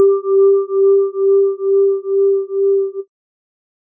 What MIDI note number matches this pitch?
67